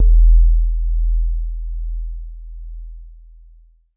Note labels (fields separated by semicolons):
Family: keyboard; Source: electronic; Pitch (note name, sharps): E1; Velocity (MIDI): 100; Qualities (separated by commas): dark, long release